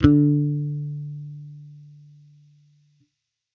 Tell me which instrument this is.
electronic bass